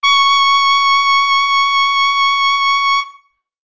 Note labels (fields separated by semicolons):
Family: brass; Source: acoustic; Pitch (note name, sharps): C#6; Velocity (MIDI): 127; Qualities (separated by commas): bright